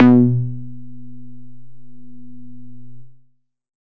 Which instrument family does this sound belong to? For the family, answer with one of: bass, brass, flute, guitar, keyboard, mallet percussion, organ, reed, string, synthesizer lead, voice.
bass